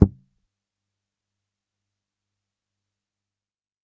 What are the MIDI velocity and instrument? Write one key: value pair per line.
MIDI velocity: 25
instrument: electronic bass